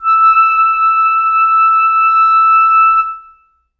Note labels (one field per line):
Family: reed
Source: acoustic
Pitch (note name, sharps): E6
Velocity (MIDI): 75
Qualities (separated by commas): reverb